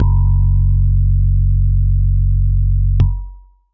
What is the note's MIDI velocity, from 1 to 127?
75